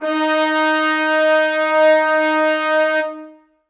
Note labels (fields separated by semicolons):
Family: brass; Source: acoustic; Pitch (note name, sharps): D#4; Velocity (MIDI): 127; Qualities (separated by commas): bright, reverb